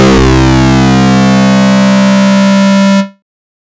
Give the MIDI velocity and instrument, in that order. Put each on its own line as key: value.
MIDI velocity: 127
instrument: synthesizer bass